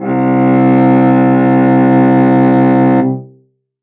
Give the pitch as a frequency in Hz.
65.41 Hz